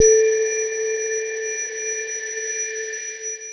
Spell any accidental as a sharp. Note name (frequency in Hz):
A4 (440 Hz)